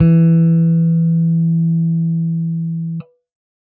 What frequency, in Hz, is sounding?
164.8 Hz